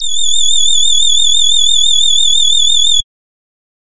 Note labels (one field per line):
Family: voice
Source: synthesizer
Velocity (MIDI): 25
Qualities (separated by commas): bright